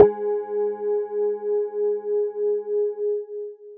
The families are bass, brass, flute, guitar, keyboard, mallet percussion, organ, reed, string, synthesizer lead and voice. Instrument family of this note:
mallet percussion